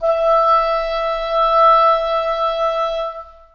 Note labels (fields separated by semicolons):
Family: reed; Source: acoustic; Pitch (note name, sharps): E5; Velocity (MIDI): 50; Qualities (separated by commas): long release, reverb